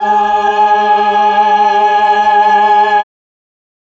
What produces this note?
electronic voice